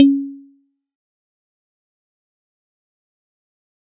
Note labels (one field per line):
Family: mallet percussion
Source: acoustic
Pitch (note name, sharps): C#4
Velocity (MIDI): 75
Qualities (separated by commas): fast decay, percussive